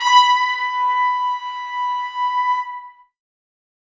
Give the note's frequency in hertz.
987.8 Hz